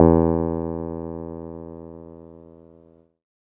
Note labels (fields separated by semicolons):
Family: keyboard; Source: electronic; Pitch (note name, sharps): E2; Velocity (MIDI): 127; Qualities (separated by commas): dark